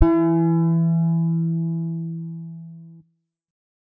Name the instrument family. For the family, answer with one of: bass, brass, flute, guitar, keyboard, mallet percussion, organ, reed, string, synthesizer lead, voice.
guitar